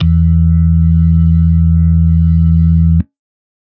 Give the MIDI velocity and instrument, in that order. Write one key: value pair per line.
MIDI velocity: 25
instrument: electronic organ